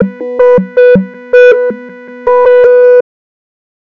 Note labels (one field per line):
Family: bass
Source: synthesizer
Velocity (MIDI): 25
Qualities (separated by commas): tempo-synced